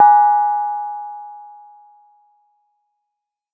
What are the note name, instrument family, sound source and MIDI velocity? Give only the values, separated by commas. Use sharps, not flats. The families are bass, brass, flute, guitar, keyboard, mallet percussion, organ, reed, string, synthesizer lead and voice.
G#5, mallet percussion, acoustic, 127